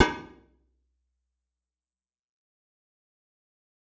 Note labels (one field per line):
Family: guitar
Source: electronic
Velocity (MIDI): 127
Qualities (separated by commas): bright, fast decay, percussive, reverb